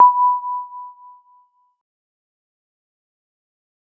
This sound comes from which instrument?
electronic keyboard